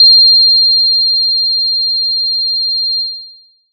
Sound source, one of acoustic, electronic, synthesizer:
acoustic